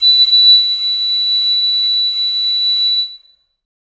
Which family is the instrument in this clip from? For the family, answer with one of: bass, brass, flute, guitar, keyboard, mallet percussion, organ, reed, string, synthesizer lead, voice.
reed